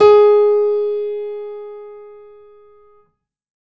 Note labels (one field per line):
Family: keyboard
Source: acoustic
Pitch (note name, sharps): G#4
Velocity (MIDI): 127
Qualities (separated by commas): reverb